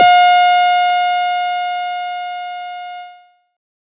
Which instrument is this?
synthesizer bass